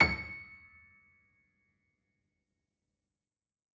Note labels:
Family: keyboard; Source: acoustic; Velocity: 100; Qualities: fast decay, percussive

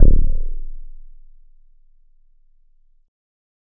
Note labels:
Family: keyboard; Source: electronic; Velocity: 100

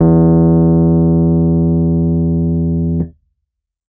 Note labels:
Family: keyboard; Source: electronic; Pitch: E2; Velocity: 75; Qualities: dark, distorted

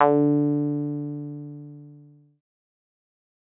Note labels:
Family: synthesizer lead; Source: synthesizer; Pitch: D3; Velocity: 25; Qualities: distorted, fast decay

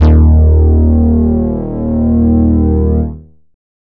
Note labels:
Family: bass; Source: synthesizer; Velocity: 75; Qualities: distorted

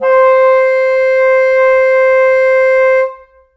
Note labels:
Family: reed; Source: acoustic; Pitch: C5; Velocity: 100; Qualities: reverb

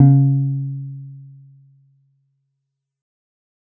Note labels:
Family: guitar; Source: synthesizer; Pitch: C#3; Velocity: 50; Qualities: dark

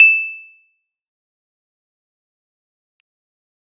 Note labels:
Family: keyboard; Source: electronic; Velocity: 75; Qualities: bright, fast decay, percussive

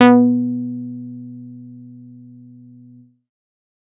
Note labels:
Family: bass; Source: synthesizer; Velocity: 127; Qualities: distorted

